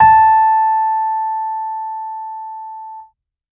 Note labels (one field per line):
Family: keyboard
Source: electronic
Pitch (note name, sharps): A5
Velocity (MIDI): 127